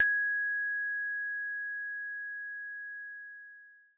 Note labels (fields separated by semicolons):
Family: mallet percussion; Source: acoustic; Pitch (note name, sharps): G#6; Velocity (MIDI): 50; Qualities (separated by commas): bright